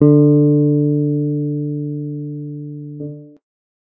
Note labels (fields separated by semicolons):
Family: guitar; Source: electronic; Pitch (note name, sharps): D3; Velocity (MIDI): 25